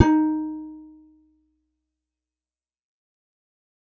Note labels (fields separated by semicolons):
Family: guitar; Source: acoustic; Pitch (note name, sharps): D#4; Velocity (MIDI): 50; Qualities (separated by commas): fast decay